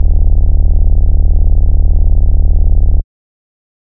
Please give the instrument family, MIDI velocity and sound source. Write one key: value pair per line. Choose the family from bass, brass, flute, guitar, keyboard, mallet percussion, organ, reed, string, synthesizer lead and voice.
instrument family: bass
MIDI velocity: 127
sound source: synthesizer